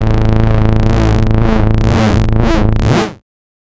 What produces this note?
synthesizer bass